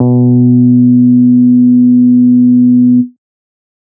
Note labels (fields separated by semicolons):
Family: bass; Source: synthesizer; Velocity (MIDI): 127